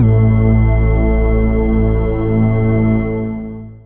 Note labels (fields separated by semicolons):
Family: synthesizer lead; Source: synthesizer; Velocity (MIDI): 75; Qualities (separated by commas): long release